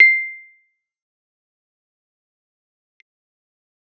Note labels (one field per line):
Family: keyboard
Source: electronic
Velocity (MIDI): 25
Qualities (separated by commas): fast decay, percussive